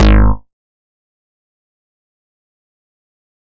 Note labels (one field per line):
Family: bass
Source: synthesizer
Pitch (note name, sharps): G#1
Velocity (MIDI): 100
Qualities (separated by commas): fast decay, percussive